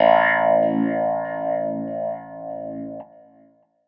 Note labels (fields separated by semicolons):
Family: keyboard; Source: electronic; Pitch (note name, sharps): A1; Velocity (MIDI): 100